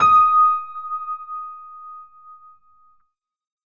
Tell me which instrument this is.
electronic keyboard